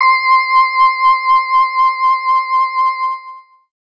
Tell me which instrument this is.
electronic organ